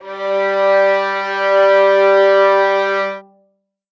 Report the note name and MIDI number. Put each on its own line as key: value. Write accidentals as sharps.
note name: G3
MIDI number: 55